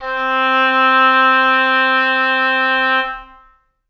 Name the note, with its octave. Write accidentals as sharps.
C4